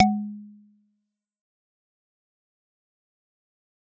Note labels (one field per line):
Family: mallet percussion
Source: acoustic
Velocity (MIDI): 127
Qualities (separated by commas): fast decay, percussive